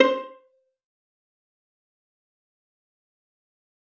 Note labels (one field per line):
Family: string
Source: acoustic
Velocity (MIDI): 75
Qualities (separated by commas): fast decay, percussive, reverb